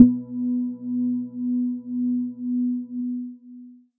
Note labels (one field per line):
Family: mallet percussion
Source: electronic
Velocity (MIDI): 50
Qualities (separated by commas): long release